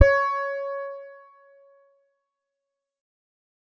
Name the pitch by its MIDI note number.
73